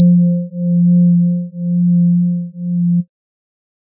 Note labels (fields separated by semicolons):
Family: organ; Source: electronic; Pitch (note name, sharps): F3; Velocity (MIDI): 100; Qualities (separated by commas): dark